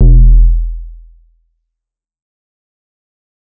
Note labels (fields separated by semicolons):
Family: bass; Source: synthesizer; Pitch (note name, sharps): E1; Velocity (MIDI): 100; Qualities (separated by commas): dark, fast decay